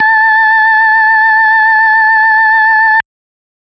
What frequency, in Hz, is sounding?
880 Hz